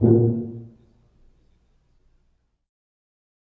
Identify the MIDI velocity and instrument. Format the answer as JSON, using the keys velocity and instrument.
{"velocity": 25, "instrument": "acoustic brass instrument"}